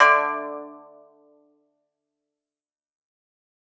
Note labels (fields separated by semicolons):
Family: guitar; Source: acoustic; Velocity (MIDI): 50; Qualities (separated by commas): fast decay